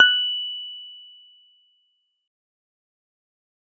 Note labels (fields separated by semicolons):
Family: guitar; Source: synthesizer; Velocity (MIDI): 50; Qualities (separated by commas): fast decay